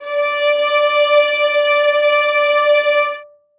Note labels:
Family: string; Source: acoustic; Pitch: D5; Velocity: 100; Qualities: reverb

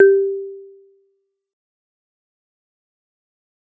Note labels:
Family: mallet percussion; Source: acoustic; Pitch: G4; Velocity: 75; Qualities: dark, fast decay, percussive, reverb

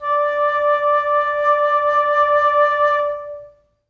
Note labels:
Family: flute; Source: acoustic; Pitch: D5; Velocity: 25; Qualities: long release, reverb

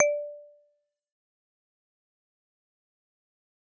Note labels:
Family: mallet percussion; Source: acoustic; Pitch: D5; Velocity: 127; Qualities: fast decay, percussive

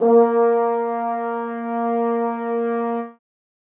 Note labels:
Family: brass; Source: acoustic; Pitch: A#3; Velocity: 75; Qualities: reverb

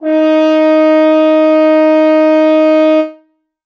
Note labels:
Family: brass; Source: acoustic; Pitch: D#4; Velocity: 127; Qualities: reverb

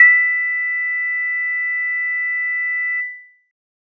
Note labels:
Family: keyboard; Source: electronic; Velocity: 25

